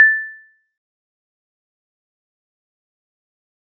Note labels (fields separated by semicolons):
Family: mallet percussion; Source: acoustic; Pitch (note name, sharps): A6; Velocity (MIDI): 50; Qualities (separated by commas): fast decay, percussive